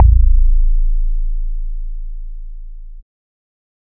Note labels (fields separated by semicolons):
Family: bass; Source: synthesizer; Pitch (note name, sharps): A0; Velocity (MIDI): 100